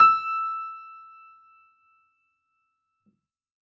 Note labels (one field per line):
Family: keyboard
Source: acoustic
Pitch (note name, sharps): E6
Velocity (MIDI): 100